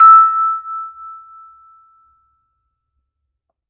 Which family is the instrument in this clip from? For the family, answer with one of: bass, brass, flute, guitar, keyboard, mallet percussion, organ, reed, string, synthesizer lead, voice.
mallet percussion